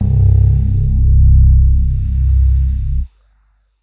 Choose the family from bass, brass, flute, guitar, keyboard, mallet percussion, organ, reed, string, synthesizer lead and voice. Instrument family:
keyboard